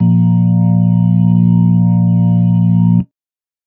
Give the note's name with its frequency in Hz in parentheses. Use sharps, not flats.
A#1 (58.27 Hz)